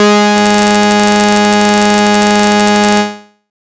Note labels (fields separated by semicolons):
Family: bass; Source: synthesizer; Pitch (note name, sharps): G#3; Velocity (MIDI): 25; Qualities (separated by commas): bright, distorted